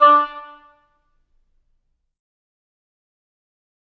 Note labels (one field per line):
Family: reed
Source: acoustic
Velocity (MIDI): 75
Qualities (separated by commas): fast decay, percussive, reverb